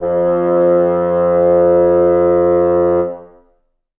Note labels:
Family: reed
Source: acoustic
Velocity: 75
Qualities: reverb

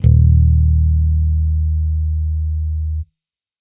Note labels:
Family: bass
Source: electronic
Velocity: 25

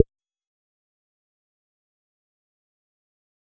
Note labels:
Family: bass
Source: synthesizer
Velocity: 75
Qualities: fast decay, percussive

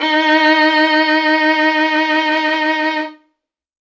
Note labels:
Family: string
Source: acoustic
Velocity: 100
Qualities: bright

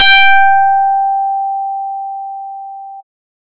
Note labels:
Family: bass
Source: synthesizer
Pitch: G5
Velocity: 127

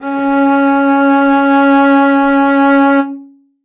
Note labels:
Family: string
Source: acoustic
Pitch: C#4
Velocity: 50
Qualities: reverb

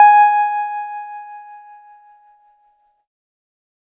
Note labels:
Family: keyboard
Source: electronic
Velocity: 25

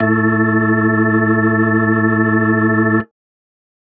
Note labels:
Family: organ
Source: electronic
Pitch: A2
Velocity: 50

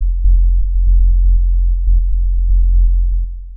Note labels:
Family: synthesizer lead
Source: synthesizer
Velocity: 25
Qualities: dark, long release, tempo-synced

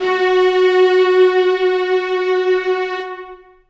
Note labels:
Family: string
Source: acoustic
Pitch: F#4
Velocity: 127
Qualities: long release, reverb

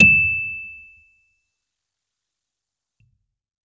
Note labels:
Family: keyboard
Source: electronic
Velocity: 50

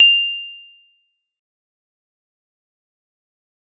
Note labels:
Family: mallet percussion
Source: acoustic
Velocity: 75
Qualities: bright, fast decay, percussive

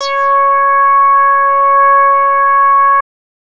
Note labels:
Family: bass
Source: synthesizer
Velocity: 25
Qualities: distorted

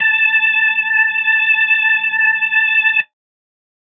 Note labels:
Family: organ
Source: electronic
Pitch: A5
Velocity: 50

